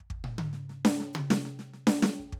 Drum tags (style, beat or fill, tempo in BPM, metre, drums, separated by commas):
hip-hop, fill, 100 BPM, 4/4, hi-hat pedal, snare, high tom, mid tom, kick